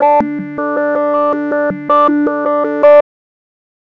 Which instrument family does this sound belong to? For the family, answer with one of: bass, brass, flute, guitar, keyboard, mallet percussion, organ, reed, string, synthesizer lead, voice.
bass